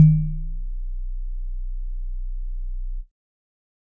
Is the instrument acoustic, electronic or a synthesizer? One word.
electronic